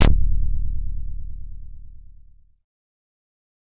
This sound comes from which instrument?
synthesizer bass